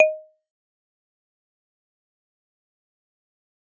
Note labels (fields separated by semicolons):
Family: mallet percussion; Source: acoustic; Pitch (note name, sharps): D#5; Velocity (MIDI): 50; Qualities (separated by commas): fast decay, percussive